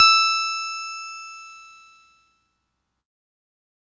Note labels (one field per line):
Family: keyboard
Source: electronic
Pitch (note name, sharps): E6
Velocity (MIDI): 75